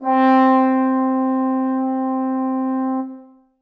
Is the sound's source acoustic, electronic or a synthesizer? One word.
acoustic